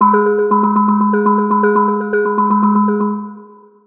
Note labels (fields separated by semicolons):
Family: mallet percussion; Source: synthesizer; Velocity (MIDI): 75; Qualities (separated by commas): long release, multiphonic, percussive, tempo-synced